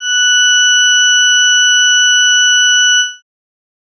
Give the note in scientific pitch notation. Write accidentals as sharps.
F#6